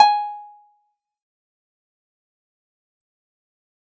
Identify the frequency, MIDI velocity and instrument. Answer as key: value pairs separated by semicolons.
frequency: 830.6 Hz; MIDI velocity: 75; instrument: acoustic guitar